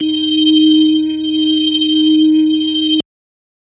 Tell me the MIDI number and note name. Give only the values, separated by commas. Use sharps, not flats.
63, D#4